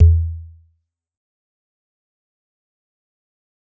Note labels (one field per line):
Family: mallet percussion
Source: acoustic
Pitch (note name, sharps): E2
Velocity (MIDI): 100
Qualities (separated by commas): dark, fast decay, percussive